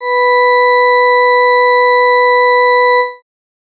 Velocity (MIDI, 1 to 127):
25